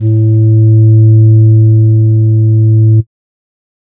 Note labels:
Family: flute; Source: synthesizer; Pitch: A2; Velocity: 25; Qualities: dark

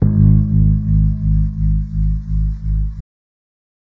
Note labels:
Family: guitar; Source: electronic; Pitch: G#1; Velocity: 127; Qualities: dark, reverb

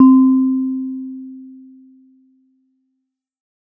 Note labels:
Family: mallet percussion; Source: acoustic; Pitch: C4; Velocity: 25; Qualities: dark

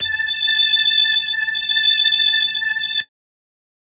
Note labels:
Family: organ; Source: electronic; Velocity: 25; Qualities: bright

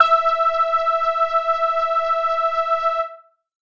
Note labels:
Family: keyboard; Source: electronic; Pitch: E5; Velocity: 100; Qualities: distorted

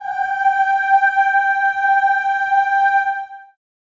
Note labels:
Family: voice; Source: acoustic; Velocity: 25; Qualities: long release, reverb

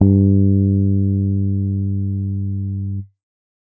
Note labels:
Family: keyboard; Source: electronic; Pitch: G2; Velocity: 75; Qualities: dark, distorted

